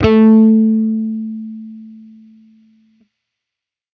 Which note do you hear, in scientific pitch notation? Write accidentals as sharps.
A3